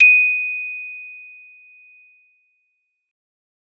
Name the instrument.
acoustic mallet percussion instrument